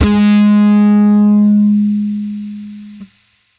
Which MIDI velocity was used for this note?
75